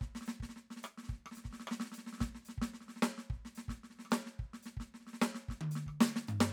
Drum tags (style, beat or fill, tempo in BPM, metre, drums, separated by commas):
Brazilian baião, beat, 110 BPM, 4/4, hi-hat pedal, snare, cross-stick, high tom, floor tom, kick